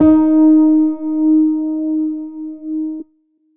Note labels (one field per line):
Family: keyboard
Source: electronic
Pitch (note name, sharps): D#4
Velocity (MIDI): 50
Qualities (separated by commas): dark